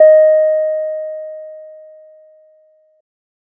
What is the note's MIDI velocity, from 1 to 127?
50